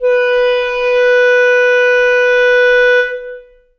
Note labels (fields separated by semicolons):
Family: reed; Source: acoustic; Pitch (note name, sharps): B4; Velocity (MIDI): 100; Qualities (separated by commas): long release, reverb